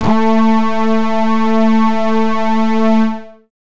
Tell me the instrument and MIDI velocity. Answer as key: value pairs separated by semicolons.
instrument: synthesizer bass; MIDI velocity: 75